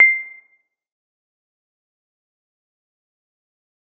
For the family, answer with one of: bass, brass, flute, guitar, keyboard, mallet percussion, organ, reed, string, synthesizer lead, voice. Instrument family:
mallet percussion